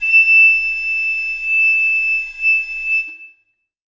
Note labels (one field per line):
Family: flute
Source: acoustic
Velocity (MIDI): 25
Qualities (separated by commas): bright, reverb